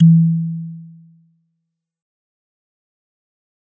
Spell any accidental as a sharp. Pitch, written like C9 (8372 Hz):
E3 (164.8 Hz)